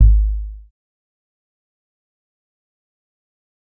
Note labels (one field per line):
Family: bass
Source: synthesizer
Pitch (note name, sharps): G#1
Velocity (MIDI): 127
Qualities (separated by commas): dark, fast decay, percussive